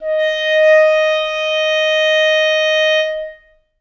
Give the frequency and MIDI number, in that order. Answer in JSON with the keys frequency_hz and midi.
{"frequency_hz": 622.3, "midi": 75}